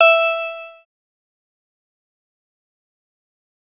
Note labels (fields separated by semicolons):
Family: synthesizer lead; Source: synthesizer; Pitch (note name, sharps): E5; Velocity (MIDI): 25; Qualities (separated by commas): fast decay